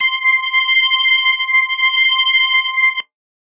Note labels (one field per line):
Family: organ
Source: electronic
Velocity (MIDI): 50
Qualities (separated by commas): distorted